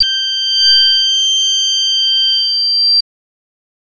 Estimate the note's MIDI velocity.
100